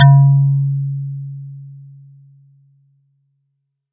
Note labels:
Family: mallet percussion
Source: acoustic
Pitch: C#3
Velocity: 50

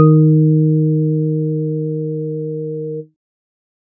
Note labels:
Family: organ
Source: electronic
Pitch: D#3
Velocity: 100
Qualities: dark

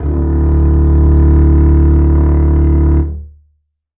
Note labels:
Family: string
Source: acoustic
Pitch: D1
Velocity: 25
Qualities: reverb

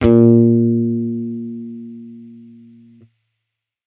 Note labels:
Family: bass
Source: electronic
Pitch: A#2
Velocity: 50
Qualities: distorted

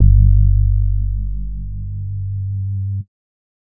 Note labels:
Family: bass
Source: synthesizer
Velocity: 25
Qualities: dark, distorted

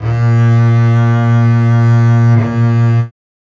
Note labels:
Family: string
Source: acoustic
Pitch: A#2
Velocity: 127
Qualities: reverb

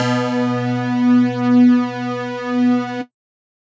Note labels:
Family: mallet percussion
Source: electronic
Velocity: 127

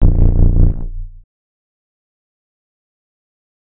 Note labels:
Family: bass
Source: synthesizer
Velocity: 127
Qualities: distorted, fast decay, multiphonic

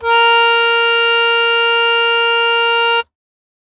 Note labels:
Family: keyboard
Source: acoustic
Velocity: 100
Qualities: bright

